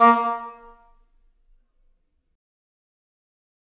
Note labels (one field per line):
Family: reed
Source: acoustic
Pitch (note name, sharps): A#3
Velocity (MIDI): 50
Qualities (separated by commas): fast decay, percussive, reverb